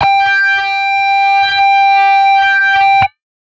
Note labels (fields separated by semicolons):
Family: guitar; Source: electronic; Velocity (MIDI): 100; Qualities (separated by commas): bright, distorted